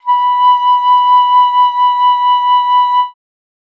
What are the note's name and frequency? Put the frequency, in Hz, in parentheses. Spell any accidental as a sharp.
B5 (987.8 Hz)